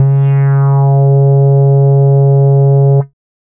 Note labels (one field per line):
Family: bass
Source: synthesizer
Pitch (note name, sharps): C#3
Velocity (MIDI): 100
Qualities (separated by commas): dark, distorted